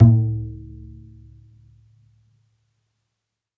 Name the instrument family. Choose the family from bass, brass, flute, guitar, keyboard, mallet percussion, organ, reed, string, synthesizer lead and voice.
string